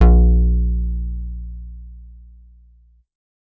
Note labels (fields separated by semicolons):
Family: bass; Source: synthesizer; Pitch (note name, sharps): A#1; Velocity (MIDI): 25